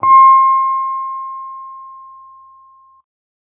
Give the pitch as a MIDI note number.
84